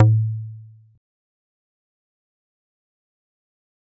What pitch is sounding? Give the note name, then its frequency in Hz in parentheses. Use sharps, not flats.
A2 (110 Hz)